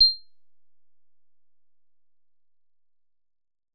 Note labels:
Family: guitar; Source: synthesizer; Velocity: 25; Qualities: bright, percussive

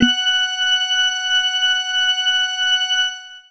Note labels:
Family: organ; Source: electronic; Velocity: 25; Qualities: reverb

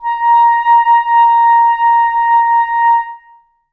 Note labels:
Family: reed; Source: acoustic; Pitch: A#5; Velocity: 75; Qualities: reverb

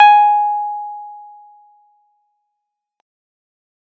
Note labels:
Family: keyboard; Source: electronic; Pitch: G#5; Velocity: 127

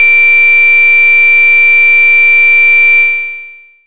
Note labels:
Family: bass; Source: synthesizer; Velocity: 127; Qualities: bright, distorted, long release

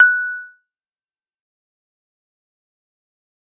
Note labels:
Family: mallet percussion; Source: electronic; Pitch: F#6; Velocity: 127; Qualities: fast decay, percussive

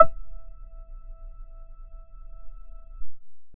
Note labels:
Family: bass; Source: synthesizer; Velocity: 25; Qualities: distorted, long release

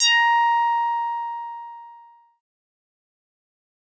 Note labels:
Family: synthesizer lead; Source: synthesizer; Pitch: A#5; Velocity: 127; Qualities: distorted, fast decay

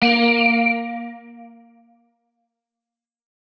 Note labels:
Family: guitar; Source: electronic; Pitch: A#3; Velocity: 100; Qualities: fast decay

